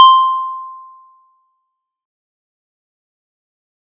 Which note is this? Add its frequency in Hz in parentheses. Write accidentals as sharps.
C6 (1047 Hz)